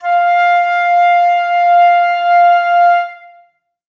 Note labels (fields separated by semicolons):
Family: flute; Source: acoustic; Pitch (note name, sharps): F5; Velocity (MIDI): 75; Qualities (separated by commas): reverb